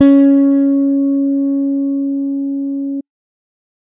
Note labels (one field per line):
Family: bass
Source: electronic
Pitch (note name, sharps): C#4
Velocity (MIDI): 127